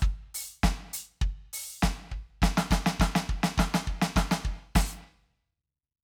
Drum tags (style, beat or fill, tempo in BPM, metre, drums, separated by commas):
rock, beat, 102 BPM, 4/4, closed hi-hat, open hi-hat, hi-hat pedal, snare, kick